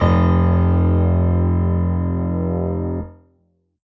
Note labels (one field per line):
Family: keyboard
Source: electronic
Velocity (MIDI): 100